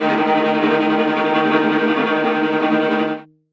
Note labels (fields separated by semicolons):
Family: string; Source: acoustic; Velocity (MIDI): 127; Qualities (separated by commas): non-linear envelope, reverb